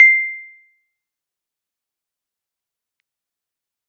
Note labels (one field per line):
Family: keyboard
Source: electronic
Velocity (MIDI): 75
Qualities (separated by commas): fast decay, percussive